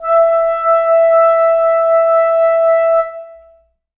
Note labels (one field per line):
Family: reed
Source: acoustic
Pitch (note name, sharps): E5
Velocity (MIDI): 25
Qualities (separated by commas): long release, reverb